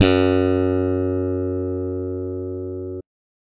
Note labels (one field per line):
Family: bass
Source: electronic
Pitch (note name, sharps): F#2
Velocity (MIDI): 50